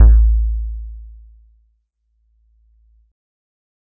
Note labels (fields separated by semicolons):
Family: keyboard; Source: electronic; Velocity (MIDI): 50